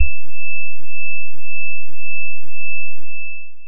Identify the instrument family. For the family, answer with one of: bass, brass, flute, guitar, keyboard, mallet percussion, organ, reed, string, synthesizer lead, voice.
bass